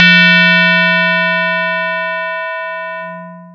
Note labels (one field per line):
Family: mallet percussion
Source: acoustic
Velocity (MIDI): 100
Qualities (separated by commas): distorted, long release